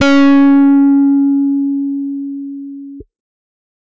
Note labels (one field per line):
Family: guitar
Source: electronic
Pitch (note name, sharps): C#4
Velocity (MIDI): 25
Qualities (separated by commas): bright, distorted